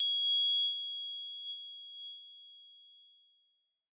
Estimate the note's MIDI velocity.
127